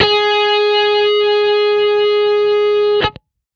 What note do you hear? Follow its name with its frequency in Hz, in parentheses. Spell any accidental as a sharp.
G#4 (415.3 Hz)